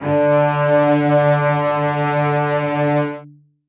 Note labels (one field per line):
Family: string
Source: acoustic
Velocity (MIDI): 127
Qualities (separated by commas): reverb